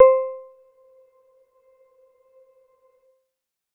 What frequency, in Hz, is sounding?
523.3 Hz